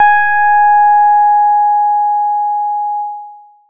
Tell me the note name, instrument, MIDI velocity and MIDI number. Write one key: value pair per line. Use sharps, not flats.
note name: G#5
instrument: synthesizer bass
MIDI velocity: 75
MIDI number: 80